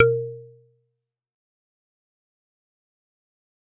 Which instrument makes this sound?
acoustic mallet percussion instrument